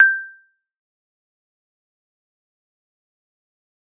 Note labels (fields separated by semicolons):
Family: mallet percussion; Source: acoustic; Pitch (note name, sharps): G6; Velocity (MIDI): 100; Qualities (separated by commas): fast decay, percussive